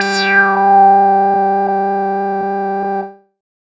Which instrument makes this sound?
synthesizer bass